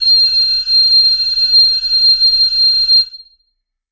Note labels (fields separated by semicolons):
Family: reed; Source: acoustic; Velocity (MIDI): 127; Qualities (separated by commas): bright, reverb